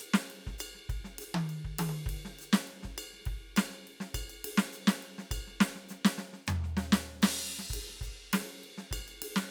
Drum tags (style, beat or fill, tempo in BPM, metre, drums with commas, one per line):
Brazilian
beat
101 BPM
4/4
crash, ride, ride bell, hi-hat pedal, snare, cross-stick, high tom, floor tom, kick